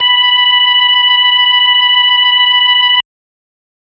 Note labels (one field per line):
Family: organ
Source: electronic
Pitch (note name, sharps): B5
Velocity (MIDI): 50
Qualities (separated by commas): distorted